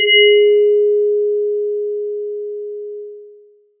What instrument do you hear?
electronic mallet percussion instrument